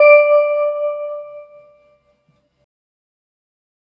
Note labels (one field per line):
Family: organ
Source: electronic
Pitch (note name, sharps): D5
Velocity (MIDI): 100